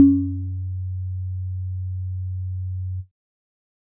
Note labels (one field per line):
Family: keyboard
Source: electronic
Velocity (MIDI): 50